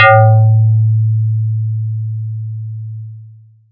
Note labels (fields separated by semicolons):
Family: mallet percussion; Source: electronic; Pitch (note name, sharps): A2; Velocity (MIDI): 127; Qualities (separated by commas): long release, multiphonic